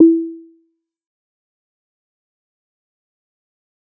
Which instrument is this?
synthesizer bass